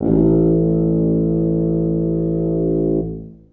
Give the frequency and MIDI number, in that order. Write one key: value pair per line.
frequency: 55 Hz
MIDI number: 33